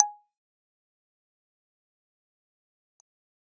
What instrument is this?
electronic keyboard